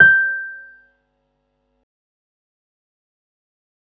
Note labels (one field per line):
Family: keyboard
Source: electronic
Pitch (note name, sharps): G6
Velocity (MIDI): 50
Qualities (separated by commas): fast decay, percussive